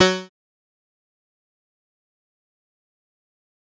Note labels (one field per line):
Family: bass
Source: synthesizer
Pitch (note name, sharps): F#3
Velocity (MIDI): 100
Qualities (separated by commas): bright, distorted, fast decay, percussive